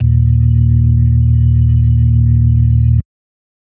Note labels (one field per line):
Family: organ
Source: electronic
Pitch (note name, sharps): D#1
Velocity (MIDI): 127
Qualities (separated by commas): dark